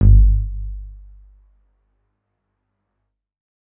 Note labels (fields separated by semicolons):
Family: keyboard; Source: electronic; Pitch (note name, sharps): G1; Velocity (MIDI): 50; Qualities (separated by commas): dark